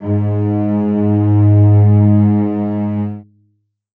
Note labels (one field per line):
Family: string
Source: acoustic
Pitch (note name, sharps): G#2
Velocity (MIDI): 100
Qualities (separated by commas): reverb